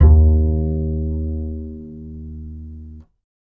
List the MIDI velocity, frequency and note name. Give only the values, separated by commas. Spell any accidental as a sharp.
50, 77.78 Hz, D#2